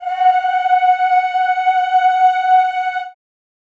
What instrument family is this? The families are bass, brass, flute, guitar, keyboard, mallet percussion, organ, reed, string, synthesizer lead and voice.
voice